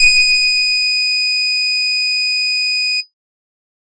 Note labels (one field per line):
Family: bass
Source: synthesizer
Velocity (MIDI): 100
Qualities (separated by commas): bright, distorted